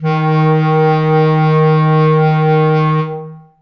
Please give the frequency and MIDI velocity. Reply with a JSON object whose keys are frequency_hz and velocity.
{"frequency_hz": 155.6, "velocity": 75}